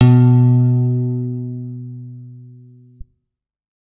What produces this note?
electronic guitar